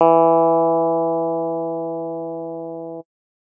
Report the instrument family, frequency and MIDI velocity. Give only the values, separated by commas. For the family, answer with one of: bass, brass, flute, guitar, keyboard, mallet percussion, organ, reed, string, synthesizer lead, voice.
guitar, 164.8 Hz, 50